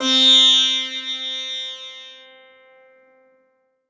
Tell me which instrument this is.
acoustic guitar